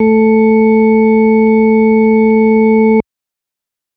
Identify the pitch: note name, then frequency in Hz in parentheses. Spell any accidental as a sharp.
A3 (220 Hz)